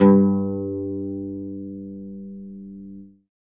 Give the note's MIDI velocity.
100